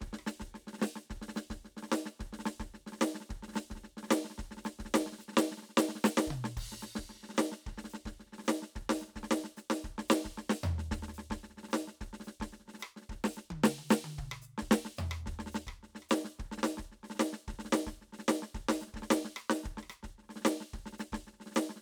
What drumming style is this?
Brazilian baião